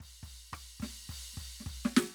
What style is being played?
soul